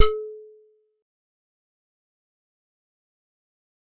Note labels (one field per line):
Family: keyboard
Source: acoustic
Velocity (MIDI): 25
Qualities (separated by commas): fast decay, percussive